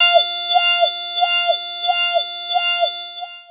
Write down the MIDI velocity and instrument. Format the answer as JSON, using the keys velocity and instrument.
{"velocity": 127, "instrument": "synthesizer voice"}